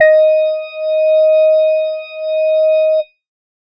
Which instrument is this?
electronic organ